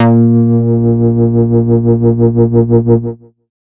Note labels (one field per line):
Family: bass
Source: synthesizer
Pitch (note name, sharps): A#2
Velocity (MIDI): 127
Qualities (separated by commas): distorted